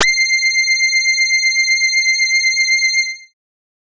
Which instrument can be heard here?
synthesizer bass